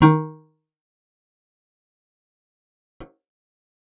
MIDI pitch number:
51